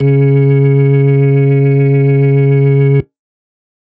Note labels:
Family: organ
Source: electronic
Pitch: C#3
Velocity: 75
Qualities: distorted

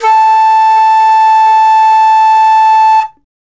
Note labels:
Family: flute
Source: acoustic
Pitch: A5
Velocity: 75

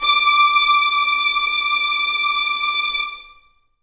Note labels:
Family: string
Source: acoustic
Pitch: D6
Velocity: 75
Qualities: bright, reverb

